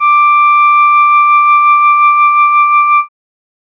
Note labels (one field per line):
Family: keyboard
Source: synthesizer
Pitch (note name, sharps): D6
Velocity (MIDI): 127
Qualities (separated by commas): bright